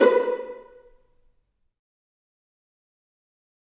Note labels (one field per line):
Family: string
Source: acoustic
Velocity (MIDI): 100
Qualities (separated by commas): dark, fast decay, percussive, reverb